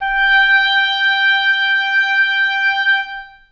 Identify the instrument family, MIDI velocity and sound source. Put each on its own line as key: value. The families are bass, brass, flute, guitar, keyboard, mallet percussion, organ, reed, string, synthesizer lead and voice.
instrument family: reed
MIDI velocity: 100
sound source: acoustic